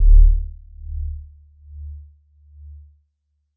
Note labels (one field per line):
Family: mallet percussion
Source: electronic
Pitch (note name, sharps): D1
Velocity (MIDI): 25